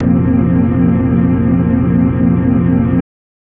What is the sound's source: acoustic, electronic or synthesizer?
electronic